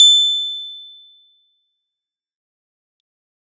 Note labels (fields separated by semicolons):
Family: keyboard; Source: electronic; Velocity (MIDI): 127; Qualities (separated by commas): bright, distorted, fast decay